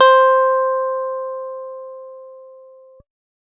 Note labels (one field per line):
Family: guitar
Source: electronic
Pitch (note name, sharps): C5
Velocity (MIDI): 25